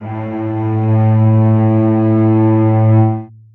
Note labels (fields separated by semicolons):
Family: string; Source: acoustic; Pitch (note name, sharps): A2; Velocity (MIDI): 25; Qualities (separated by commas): long release, reverb